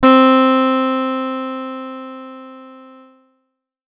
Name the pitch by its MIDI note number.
60